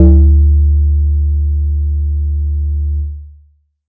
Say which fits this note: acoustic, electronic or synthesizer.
acoustic